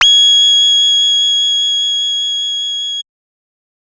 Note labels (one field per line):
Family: bass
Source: synthesizer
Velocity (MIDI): 75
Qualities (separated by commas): bright, distorted